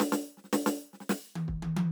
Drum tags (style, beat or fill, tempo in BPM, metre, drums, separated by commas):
Afro-Cuban rumba, fill, 110 BPM, 4/4, snare, high tom, kick